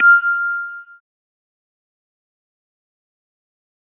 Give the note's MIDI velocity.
25